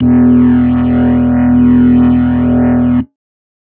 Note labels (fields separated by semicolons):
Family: organ; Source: electronic; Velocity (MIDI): 100